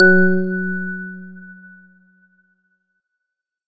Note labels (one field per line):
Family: organ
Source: electronic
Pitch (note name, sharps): F#3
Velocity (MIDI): 75